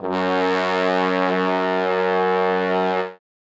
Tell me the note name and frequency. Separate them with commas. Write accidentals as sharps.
F#2, 92.5 Hz